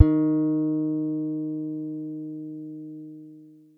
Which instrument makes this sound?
acoustic guitar